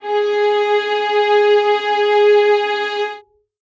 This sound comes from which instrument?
acoustic string instrument